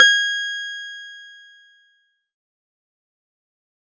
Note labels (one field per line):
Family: keyboard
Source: electronic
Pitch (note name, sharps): G#6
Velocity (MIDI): 127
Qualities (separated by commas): distorted, fast decay